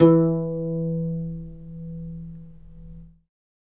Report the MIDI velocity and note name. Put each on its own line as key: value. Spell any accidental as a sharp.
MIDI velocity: 25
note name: E3